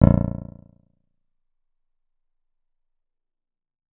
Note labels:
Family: guitar; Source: acoustic; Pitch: A#0; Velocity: 75; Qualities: percussive

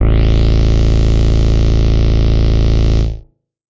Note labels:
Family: bass; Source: synthesizer; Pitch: A0; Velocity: 50; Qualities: distorted

